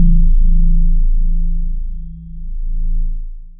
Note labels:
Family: voice; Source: synthesizer; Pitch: A0; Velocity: 127; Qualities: dark, long release

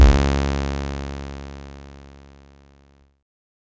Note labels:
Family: bass; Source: synthesizer; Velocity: 50; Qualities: bright, distorted

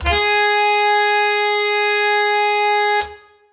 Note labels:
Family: reed; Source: acoustic; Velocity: 50; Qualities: bright

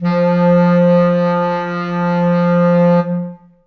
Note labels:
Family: reed; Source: acoustic; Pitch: F3; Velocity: 100; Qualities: long release, reverb

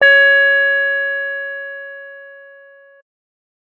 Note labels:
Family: keyboard; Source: electronic; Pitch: C#5; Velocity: 75

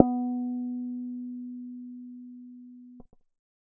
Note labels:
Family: bass; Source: synthesizer; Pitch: B3; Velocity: 127; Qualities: dark, reverb

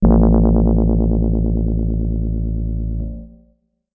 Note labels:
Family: keyboard; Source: electronic; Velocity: 50; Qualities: dark, distorted

